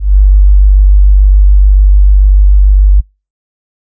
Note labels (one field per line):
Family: flute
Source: synthesizer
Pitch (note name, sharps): G1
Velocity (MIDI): 127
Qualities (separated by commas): dark